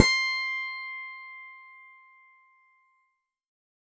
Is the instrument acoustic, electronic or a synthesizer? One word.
electronic